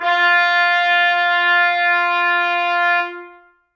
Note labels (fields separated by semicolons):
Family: brass; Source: acoustic; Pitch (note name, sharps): F4; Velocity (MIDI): 100; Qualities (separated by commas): reverb